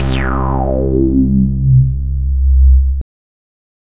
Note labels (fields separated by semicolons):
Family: bass; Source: synthesizer; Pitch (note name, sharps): C2; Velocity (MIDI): 100; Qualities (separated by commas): bright, distorted